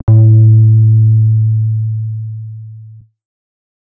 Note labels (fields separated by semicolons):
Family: bass; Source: synthesizer; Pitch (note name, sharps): A2; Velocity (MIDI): 127; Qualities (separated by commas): distorted